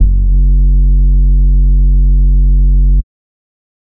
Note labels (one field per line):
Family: bass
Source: synthesizer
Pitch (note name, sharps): F#1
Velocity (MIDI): 25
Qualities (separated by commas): dark, distorted, tempo-synced